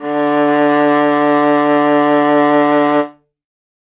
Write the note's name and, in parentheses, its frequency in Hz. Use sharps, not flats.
D3 (146.8 Hz)